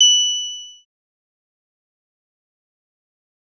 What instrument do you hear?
synthesizer lead